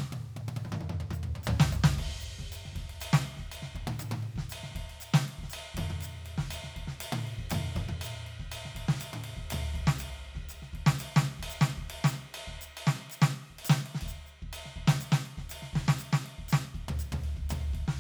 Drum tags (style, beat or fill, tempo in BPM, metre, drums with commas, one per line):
songo
beat
120 BPM
4/4
ride, ride bell, percussion, snare, cross-stick, high tom, mid tom, floor tom, kick